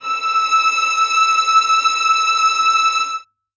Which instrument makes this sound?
acoustic string instrument